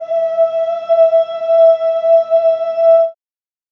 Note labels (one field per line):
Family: voice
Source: acoustic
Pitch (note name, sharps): E5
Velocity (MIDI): 75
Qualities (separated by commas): dark, reverb